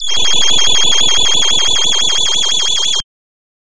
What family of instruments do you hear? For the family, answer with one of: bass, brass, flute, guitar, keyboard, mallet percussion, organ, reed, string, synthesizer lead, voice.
voice